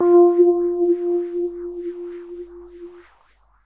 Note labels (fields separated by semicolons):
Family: keyboard; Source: electronic; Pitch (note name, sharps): F4; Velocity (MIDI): 25; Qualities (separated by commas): non-linear envelope